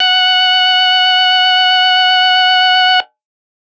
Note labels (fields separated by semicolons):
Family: organ; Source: electronic; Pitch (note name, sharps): F#5; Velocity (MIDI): 100